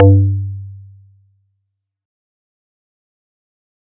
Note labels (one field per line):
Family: mallet percussion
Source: acoustic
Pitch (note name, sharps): G2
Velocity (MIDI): 100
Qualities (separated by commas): fast decay